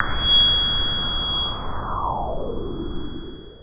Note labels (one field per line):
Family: synthesizer lead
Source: synthesizer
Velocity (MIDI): 25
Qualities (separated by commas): long release